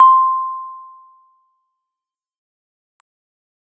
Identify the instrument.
electronic keyboard